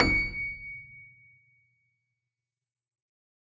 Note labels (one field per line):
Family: keyboard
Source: acoustic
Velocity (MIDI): 100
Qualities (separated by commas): reverb